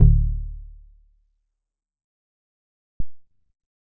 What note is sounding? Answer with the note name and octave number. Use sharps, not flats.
D1